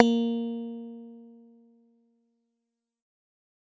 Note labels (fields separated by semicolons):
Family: bass; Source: synthesizer; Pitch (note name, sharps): A#3; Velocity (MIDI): 25; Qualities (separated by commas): fast decay